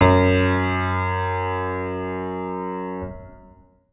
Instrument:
electronic organ